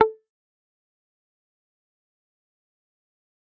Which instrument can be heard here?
electronic guitar